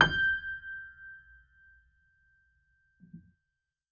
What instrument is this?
acoustic keyboard